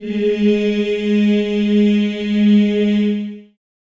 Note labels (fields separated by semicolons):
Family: voice; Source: acoustic; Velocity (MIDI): 25; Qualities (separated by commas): long release, reverb